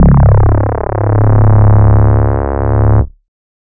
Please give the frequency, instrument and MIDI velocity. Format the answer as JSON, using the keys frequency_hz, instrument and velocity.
{"frequency_hz": 34.65, "instrument": "synthesizer bass", "velocity": 50}